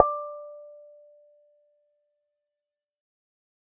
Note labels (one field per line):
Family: bass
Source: synthesizer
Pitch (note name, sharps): D5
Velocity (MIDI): 75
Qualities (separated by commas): fast decay, percussive